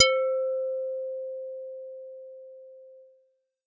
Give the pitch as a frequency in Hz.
523.3 Hz